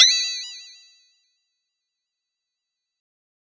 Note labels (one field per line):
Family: guitar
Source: synthesizer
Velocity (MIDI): 127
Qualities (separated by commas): bright, fast decay, percussive